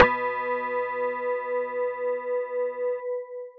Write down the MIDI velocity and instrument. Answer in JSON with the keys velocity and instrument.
{"velocity": 100, "instrument": "electronic mallet percussion instrument"}